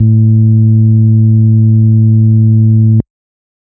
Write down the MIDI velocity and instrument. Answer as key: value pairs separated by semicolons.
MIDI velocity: 25; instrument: electronic organ